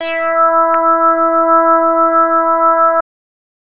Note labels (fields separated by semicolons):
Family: bass; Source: synthesizer; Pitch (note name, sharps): E4; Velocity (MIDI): 50; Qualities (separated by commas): distorted